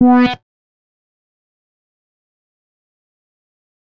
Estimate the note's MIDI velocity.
75